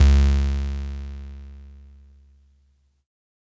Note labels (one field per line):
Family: keyboard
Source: electronic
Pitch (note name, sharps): C#2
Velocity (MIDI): 25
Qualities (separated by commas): bright, distorted